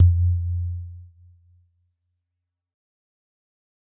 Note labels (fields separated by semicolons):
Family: mallet percussion; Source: acoustic; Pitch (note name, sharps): F2; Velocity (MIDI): 100; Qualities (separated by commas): dark, fast decay